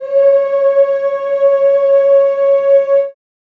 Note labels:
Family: voice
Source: acoustic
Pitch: C#5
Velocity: 50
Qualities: dark, reverb

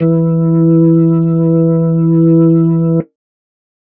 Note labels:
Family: organ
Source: electronic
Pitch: E3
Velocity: 127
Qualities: dark

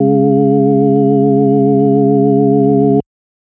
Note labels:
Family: organ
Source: electronic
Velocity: 25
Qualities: multiphonic

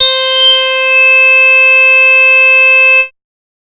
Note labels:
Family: bass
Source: synthesizer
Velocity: 50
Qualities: bright, distorted, multiphonic

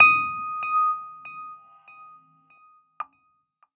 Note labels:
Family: keyboard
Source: electronic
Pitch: D#6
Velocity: 25

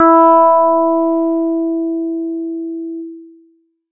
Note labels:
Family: bass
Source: synthesizer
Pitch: E4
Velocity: 75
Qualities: distorted

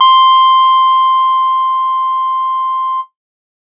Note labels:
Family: guitar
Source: electronic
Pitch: C6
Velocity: 75

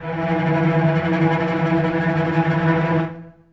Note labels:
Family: string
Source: acoustic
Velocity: 50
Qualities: non-linear envelope, reverb

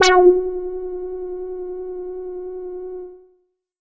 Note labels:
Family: bass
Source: synthesizer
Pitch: F#4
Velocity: 50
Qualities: distorted, tempo-synced

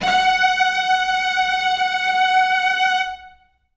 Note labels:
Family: string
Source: acoustic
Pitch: F#5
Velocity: 127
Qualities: reverb

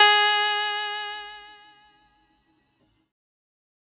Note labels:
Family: keyboard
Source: synthesizer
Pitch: G#4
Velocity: 25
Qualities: bright

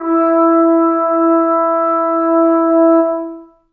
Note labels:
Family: brass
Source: acoustic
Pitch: E4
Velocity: 25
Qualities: long release, reverb

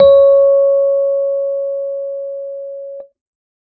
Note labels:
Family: keyboard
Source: electronic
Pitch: C#5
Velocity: 75

